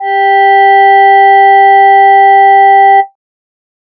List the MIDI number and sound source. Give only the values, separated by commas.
67, synthesizer